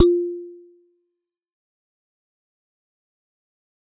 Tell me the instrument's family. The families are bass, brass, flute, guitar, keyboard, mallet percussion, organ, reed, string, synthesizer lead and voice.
mallet percussion